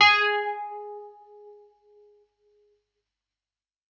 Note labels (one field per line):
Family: keyboard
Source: electronic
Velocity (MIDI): 127